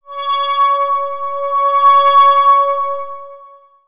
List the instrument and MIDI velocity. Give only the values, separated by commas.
synthesizer lead, 75